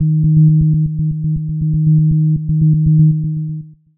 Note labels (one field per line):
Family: synthesizer lead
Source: synthesizer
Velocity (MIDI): 50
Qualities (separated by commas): dark, long release, tempo-synced